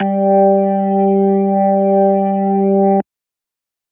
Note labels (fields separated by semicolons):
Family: organ; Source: electronic; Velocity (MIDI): 75